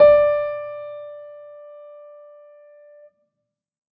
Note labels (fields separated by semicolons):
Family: keyboard; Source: acoustic; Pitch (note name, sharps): D5; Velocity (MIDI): 75; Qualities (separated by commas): reverb